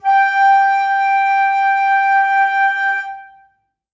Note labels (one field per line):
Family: flute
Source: acoustic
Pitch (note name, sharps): G5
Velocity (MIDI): 25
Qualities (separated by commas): reverb